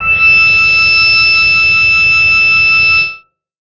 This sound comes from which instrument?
synthesizer bass